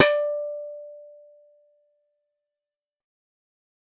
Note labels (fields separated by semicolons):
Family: guitar; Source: synthesizer; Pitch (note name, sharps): D5; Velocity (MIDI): 50; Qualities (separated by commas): fast decay